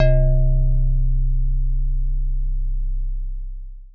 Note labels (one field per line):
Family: mallet percussion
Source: acoustic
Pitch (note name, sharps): C1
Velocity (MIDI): 75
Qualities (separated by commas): dark, long release, reverb